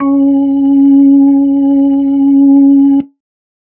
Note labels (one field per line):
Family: organ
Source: electronic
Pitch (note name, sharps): C#4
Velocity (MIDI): 75